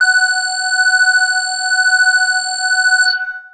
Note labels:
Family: bass; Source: synthesizer; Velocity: 127; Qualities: distorted, long release, multiphonic

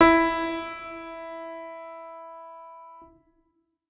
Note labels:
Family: organ; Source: electronic; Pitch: E4; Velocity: 127; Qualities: reverb

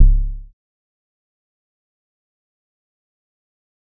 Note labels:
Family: bass; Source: synthesizer; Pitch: C#1; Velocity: 50; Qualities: dark, fast decay, percussive

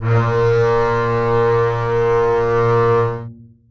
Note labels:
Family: string; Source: acoustic; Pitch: A#2; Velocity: 25; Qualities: long release, reverb

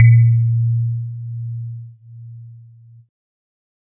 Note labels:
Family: keyboard; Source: electronic; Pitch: A#2; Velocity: 100; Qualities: multiphonic

